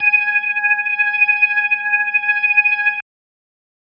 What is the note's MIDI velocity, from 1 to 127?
50